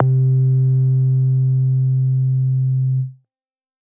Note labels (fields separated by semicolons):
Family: bass; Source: synthesizer; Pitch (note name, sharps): C3; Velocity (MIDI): 75; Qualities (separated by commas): distorted